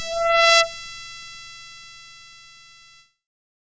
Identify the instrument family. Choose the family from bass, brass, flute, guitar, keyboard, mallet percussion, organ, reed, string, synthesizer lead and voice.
keyboard